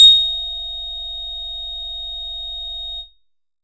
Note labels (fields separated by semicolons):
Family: bass; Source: synthesizer; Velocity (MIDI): 127; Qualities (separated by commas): distorted, tempo-synced